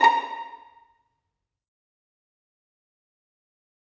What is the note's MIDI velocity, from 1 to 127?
100